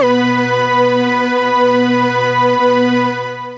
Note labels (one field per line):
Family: synthesizer lead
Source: synthesizer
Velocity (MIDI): 50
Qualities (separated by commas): bright, long release